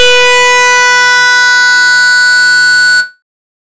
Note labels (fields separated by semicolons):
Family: bass; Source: synthesizer; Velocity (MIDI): 127; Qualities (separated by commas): bright, distorted